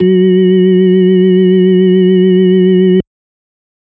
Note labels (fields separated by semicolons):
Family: organ; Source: electronic; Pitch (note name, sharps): F#3; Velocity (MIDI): 100